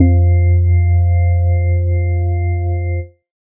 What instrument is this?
electronic organ